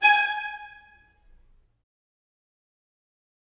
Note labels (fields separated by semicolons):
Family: string; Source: acoustic; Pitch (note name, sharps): G#5; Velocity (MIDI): 75; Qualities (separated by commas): fast decay, reverb